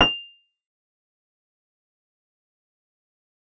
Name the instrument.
synthesizer keyboard